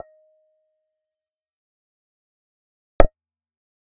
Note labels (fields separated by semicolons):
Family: bass; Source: synthesizer; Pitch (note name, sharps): D#5; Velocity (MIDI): 75; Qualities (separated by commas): dark, percussive, reverb